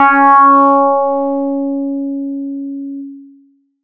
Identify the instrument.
synthesizer bass